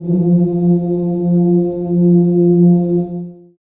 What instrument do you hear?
acoustic voice